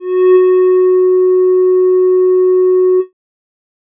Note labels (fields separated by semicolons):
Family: bass; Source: synthesizer; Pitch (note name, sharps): F#4; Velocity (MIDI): 127; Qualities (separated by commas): dark